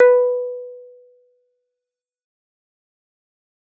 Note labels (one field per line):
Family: keyboard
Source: electronic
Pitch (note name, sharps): B4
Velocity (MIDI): 50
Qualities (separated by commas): fast decay